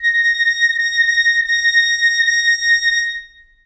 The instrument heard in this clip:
acoustic reed instrument